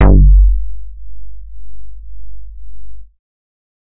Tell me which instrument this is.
synthesizer bass